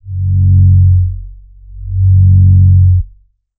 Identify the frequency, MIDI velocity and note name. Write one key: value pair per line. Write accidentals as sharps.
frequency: 46.25 Hz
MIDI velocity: 25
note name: F#1